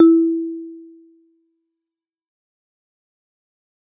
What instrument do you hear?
acoustic mallet percussion instrument